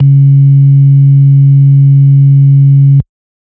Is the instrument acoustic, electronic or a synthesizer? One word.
electronic